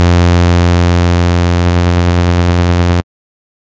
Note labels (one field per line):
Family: bass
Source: synthesizer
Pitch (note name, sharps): F2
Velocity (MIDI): 127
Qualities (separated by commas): bright, distorted